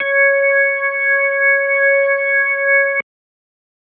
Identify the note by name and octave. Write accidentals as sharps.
C#5